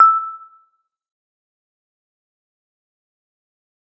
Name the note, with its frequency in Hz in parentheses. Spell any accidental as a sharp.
E6 (1319 Hz)